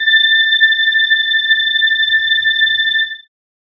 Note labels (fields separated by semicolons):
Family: keyboard; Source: synthesizer; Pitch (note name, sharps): A6; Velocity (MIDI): 75; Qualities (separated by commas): bright